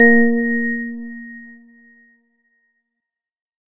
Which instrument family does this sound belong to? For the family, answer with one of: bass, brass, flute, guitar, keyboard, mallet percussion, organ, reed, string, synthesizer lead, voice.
organ